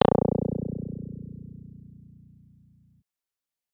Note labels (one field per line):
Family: guitar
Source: electronic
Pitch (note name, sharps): A#0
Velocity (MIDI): 127